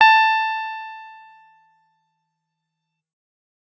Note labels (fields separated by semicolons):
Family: guitar; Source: electronic; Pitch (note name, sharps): A5; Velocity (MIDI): 25